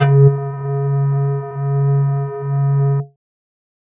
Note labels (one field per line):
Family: flute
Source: synthesizer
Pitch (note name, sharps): C#3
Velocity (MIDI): 75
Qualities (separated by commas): distorted